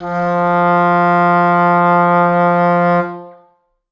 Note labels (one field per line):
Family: reed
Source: acoustic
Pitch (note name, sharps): F3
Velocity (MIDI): 25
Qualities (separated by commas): reverb